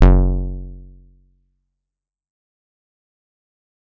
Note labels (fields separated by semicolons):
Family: guitar; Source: electronic; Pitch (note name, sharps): F#1; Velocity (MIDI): 127; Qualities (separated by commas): fast decay